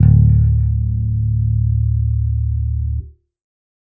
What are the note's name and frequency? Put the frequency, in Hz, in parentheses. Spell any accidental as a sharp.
D1 (36.71 Hz)